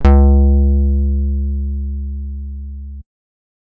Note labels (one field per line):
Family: guitar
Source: electronic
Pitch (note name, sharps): C#2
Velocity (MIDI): 75